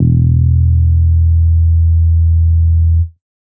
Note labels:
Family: bass; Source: synthesizer; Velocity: 127; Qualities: dark

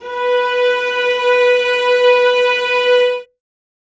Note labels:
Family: string; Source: acoustic; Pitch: B4; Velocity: 75; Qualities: reverb

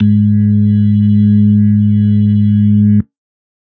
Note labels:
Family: organ; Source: electronic; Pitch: G#2; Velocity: 25

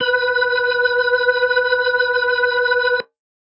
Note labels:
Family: organ; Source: electronic; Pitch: B4; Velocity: 100

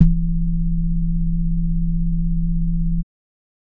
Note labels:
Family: organ; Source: electronic; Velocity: 25; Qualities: multiphonic

